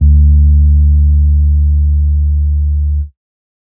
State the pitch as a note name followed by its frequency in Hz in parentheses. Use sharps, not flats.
D2 (73.42 Hz)